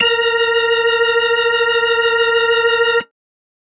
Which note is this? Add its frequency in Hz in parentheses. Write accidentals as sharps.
A#4 (466.2 Hz)